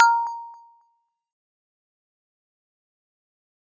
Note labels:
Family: mallet percussion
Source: acoustic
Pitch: A#5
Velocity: 127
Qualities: fast decay, percussive

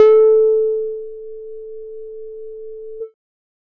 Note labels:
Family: bass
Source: synthesizer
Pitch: A4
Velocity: 75

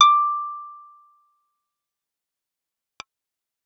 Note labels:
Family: bass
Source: synthesizer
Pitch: D6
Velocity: 127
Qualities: fast decay

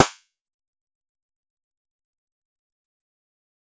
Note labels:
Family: guitar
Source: synthesizer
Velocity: 127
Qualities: fast decay, percussive

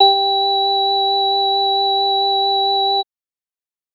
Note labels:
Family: organ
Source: electronic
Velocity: 100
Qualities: multiphonic

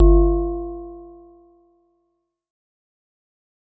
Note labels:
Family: mallet percussion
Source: acoustic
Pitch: G1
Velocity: 100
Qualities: fast decay

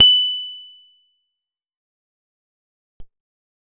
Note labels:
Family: guitar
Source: acoustic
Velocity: 25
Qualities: bright, fast decay, percussive

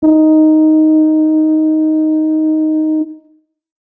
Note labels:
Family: brass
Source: acoustic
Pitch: D#4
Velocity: 25

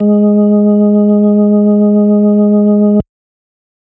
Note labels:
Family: organ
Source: electronic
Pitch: G#3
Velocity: 127

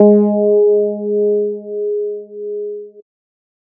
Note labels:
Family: bass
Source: synthesizer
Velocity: 75

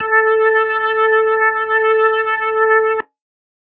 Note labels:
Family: organ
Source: electronic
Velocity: 50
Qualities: distorted

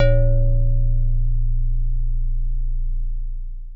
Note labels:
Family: mallet percussion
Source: acoustic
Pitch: A#0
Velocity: 50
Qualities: dark, long release, reverb

